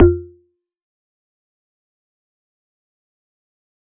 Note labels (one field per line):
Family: mallet percussion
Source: acoustic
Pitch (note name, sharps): F2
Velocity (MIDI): 50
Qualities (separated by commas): fast decay, percussive